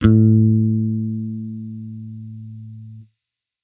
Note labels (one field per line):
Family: bass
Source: electronic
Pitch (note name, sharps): A2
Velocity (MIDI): 25